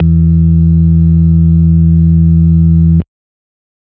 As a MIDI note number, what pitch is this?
40